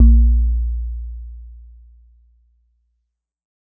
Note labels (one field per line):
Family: mallet percussion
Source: acoustic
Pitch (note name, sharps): A#1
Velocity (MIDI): 100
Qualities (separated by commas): dark